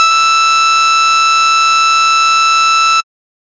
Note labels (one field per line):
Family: bass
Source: synthesizer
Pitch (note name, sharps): E6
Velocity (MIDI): 127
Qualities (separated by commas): bright, distorted